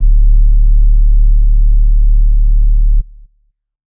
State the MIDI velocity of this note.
75